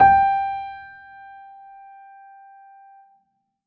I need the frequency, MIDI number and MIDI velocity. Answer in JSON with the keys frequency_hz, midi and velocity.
{"frequency_hz": 784, "midi": 79, "velocity": 75}